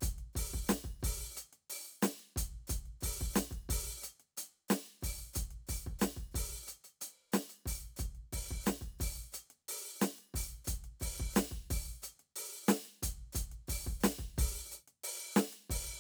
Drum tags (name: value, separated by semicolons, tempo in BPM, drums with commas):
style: hip-hop; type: beat; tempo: 90 BPM; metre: 4/4; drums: closed hi-hat, open hi-hat, hi-hat pedal, snare, kick